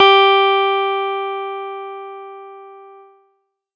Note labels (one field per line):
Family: keyboard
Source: electronic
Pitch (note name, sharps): G4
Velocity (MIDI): 50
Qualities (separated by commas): distorted